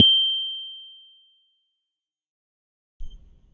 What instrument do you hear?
electronic keyboard